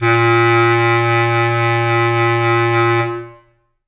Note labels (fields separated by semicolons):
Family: reed; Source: acoustic; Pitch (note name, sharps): A#2; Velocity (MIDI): 127; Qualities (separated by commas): reverb